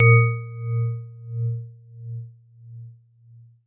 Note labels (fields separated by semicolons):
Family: mallet percussion; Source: acoustic; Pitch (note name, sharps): A#2; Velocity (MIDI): 100; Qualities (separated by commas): non-linear envelope